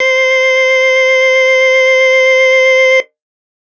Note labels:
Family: organ; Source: electronic; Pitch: C5; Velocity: 75

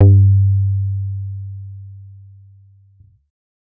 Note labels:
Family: bass; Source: synthesizer; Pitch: G2; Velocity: 75; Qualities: dark

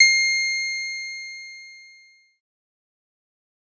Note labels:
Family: bass; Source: synthesizer; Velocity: 50; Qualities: distorted, fast decay

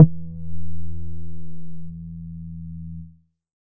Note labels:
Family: bass; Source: synthesizer; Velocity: 25; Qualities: distorted

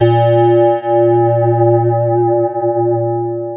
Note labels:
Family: guitar; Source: electronic; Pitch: A#2; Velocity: 100; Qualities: long release, multiphonic, non-linear envelope

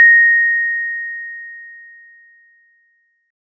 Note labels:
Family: mallet percussion; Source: acoustic; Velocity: 25

